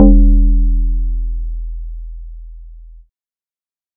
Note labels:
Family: bass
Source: synthesizer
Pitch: E1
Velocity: 75

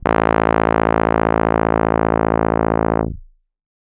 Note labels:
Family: keyboard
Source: electronic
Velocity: 100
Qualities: distorted

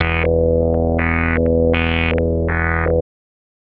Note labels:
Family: bass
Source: synthesizer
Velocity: 127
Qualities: tempo-synced

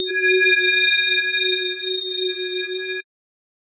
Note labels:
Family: mallet percussion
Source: electronic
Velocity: 127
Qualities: bright, multiphonic, non-linear envelope

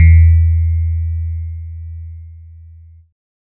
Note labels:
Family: keyboard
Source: electronic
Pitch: E2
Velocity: 75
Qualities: distorted

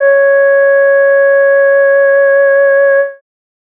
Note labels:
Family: voice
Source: synthesizer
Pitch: C#5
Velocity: 100

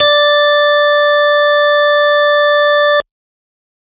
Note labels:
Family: organ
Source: electronic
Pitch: D5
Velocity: 75

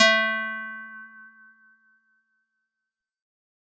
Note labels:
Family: guitar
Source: acoustic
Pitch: A3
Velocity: 127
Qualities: bright, fast decay

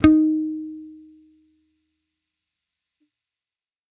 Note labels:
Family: bass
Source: electronic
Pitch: D#4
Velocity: 50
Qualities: distorted

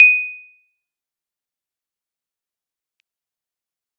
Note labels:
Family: keyboard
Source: electronic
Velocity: 75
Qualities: bright, fast decay, percussive

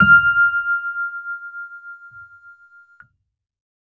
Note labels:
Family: keyboard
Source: electronic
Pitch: F6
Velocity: 50

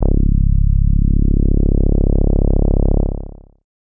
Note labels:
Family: bass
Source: synthesizer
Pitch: C#1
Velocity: 50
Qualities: distorted, long release

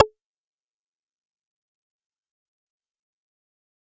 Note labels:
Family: bass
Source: synthesizer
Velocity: 127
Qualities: distorted, fast decay, percussive

